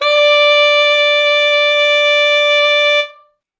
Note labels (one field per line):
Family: reed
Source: acoustic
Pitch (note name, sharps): D5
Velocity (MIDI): 100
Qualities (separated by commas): reverb